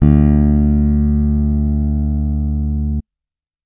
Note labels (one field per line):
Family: bass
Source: electronic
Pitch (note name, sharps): D2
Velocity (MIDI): 75